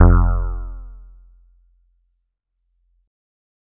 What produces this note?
electronic keyboard